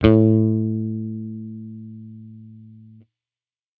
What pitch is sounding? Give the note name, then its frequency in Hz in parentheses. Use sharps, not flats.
A2 (110 Hz)